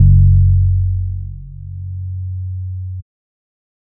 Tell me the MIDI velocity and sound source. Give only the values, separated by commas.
100, synthesizer